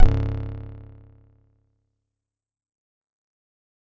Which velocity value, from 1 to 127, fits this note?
127